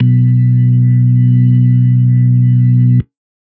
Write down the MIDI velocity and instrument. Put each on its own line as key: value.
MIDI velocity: 127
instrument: electronic organ